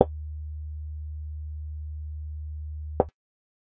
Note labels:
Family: bass; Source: synthesizer; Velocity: 50

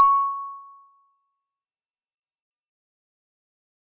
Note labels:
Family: mallet percussion; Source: acoustic; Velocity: 75; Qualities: fast decay

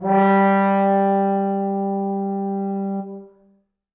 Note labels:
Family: brass; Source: acoustic; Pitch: G3; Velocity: 25; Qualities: bright, reverb

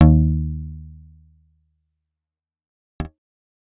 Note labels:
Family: bass; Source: synthesizer; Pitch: D#2; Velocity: 127; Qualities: fast decay

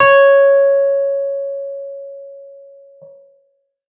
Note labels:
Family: keyboard; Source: electronic; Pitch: C#5; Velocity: 127

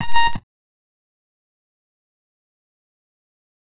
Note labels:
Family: bass; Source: synthesizer; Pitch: A#5; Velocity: 127; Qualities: fast decay, percussive

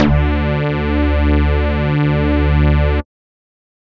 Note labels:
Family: bass; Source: synthesizer; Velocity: 127

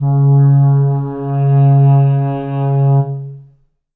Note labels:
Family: reed; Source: acoustic; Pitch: C#3; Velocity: 50; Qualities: dark, long release, reverb

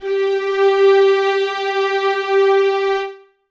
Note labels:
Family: string; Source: acoustic; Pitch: G4; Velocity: 75; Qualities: reverb

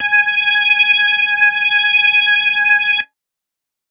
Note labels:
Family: keyboard; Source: electronic; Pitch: G#5; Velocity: 75; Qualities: distorted

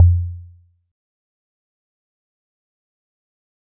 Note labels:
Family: mallet percussion; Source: acoustic; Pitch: F2; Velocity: 25; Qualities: fast decay, percussive

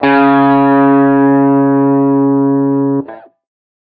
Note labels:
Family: guitar; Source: electronic; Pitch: C#3; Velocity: 100; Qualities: distorted

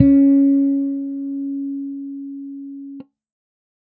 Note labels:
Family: bass; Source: electronic; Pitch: C#4; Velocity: 75

